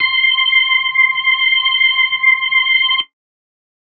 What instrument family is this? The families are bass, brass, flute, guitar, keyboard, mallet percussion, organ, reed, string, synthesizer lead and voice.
organ